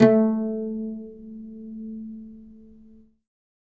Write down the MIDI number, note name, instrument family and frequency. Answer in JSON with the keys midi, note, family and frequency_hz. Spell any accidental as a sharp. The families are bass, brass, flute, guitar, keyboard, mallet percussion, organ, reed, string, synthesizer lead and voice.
{"midi": 57, "note": "A3", "family": "guitar", "frequency_hz": 220}